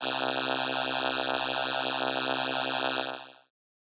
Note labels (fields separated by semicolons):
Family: keyboard; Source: synthesizer; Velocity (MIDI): 127; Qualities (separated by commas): bright